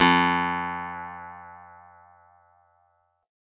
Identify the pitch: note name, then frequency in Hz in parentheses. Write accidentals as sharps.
F2 (87.31 Hz)